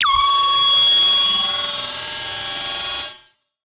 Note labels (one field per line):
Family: synthesizer lead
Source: synthesizer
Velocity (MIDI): 50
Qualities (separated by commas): bright, distorted, multiphonic, non-linear envelope